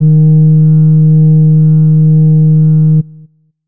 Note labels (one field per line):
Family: flute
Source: acoustic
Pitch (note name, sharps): D#3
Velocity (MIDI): 127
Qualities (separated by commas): dark